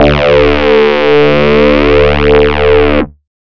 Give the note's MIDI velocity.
100